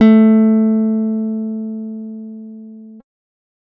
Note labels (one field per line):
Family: guitar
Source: acoustic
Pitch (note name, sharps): A3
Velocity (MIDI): 100